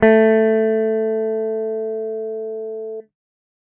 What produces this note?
electronic guitar